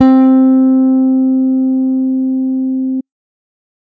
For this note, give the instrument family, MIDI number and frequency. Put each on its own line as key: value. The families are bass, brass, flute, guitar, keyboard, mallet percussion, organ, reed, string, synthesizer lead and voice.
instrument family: bass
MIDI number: 60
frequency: 261.6 Hz